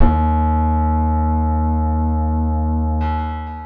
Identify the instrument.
acoustic guitar